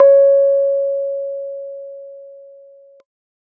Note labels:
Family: keyboard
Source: electronic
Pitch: C#5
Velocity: 75

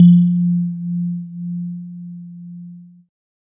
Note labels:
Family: keyboard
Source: electronic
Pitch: F3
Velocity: 25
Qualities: multiphonic

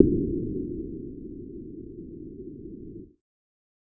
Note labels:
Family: bass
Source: synthesizer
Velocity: 100

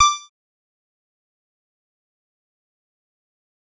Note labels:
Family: bass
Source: synthesizer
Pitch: D6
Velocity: 127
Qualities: bright, distorted, fast decay, percussive

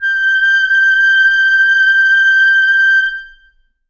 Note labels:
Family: reed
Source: acoustic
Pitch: G6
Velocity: 100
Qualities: reverb

